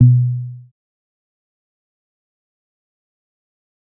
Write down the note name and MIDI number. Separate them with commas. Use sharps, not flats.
B2, 47